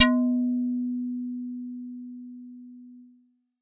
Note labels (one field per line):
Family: bass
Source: synthesizer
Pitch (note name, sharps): B3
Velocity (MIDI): 50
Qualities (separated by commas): distorted